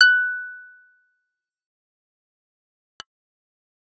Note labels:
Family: bass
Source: synthesizer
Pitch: F#6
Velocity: 127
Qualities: fast decay, percussive

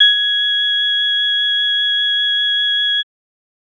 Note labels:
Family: organ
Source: electronic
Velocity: 50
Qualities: bright, multiphonic

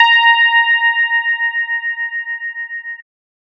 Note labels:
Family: bass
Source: synthesizer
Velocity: 100

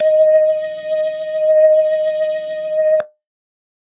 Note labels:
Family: organ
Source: electronic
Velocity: 75

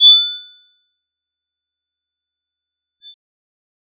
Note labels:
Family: bass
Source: synthesizer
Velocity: 75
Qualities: bright, fast decay, percussive

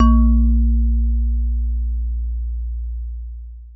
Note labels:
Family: mallet percussion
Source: acoustic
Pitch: A#1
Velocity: 25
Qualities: dark, long release, reverb

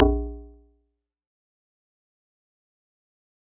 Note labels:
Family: mallet percussion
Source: acoustic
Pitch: A#1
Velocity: 127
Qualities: fast decay, percussive

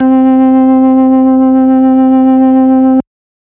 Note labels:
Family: organ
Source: electronic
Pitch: C4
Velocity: 127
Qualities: distorted

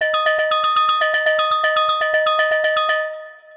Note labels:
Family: mallet percussion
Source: synthesizer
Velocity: 127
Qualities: long release, multiphonic, percussive, tempo-synced

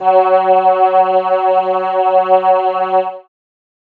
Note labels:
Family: keyboard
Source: synthesizer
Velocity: 127

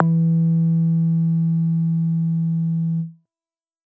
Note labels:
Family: bass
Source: synthesizer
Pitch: E3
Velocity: 50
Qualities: distorted

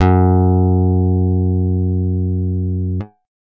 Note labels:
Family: guitar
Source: acoustic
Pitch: F#2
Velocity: 50

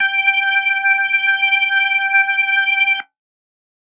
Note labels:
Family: organ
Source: electronic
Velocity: 25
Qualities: distorted

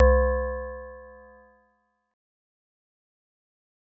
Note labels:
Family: mallet percussion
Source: acoustic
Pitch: C2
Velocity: 127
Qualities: fast decay

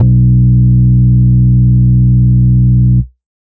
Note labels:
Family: organ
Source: electronic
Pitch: B1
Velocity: 25

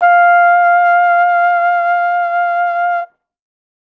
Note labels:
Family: brass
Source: acoustic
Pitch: F5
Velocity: 25

